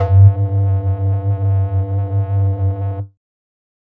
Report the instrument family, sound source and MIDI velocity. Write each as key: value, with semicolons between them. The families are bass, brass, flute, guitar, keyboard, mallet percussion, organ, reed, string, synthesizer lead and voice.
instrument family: flute; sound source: synthesizer; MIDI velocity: 75